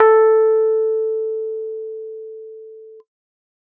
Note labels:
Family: keyboard; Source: electronic; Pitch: A4; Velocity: 127

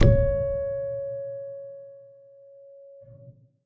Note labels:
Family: keyboard; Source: acoustic; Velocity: 50; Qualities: dark, reverb

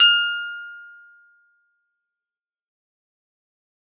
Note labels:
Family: guitar; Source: acoustic; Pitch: F6; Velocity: 100; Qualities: fast decay, percussive, reverb

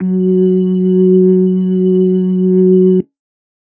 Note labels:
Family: organ; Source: electronic; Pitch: F#3; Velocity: 50; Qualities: dark

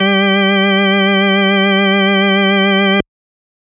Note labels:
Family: organ; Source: electronic; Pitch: G3; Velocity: 50; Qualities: distorted

